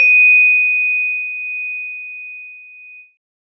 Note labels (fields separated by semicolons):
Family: keyboard; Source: electronic; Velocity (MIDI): 127; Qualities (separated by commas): bright, multiphonic